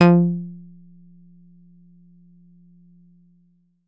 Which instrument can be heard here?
synthesizer guitar